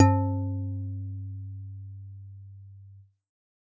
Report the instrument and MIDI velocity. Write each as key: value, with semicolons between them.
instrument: acoustic mallet percussion instrument; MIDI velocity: 127